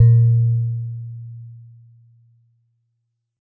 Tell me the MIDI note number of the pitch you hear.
46